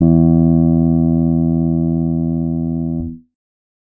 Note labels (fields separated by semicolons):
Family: guitar; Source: electronic; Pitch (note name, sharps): E2; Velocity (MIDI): 25; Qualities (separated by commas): reverb